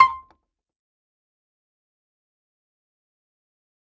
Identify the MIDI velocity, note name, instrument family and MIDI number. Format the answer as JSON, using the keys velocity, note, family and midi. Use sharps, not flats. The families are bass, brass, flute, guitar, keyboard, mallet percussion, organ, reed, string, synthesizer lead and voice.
{"velocity": 50, "note": "C6", "family": "mallet percussion", "midi": 84}